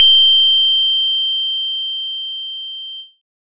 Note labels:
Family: bass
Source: synthesizer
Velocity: 127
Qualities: bright

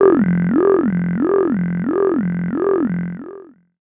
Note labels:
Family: voice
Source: synthesizer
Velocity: 100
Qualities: long release, non-linear envelope, tempo-synced

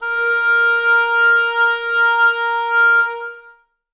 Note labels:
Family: reed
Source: acoustic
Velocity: 127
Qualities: long release, reverb

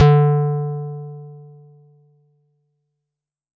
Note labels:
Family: guitar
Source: electronic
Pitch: D3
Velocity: 25

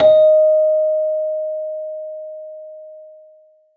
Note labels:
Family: mallet percussion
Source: acoustic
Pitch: D#5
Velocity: 127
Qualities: reverb

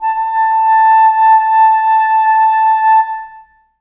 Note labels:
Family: reed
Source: acoustic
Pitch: A5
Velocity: 25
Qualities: long release, reverb

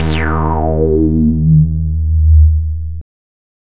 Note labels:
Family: bass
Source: synthesizer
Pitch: D#2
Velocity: 100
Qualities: bright, distorted

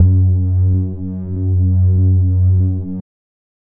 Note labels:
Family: bass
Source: synthesizer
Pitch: F#2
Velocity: 75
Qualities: dark

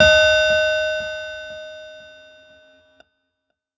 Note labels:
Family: keyboard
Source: electronic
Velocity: 100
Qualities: bright, distorted

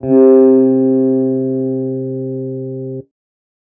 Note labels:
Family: guitar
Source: electronic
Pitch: C3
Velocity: 50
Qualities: non-linear envelope

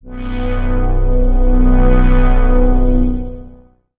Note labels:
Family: synthesizer lead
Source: synthesizer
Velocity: 75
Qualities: bright, long release, non-linear envelope

